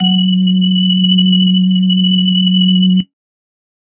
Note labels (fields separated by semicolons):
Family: organ; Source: electronic; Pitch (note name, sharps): F#3; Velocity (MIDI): 25